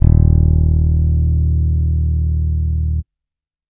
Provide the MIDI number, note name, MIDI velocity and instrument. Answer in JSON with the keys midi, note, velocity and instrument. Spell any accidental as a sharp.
{"midi": 27, "note": "D#1", "velocity": 50, "instrument": "electronic bass"}